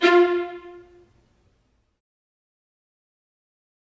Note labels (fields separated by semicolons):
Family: string; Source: acoustic; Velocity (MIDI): 50; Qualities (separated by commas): fast decay, reverb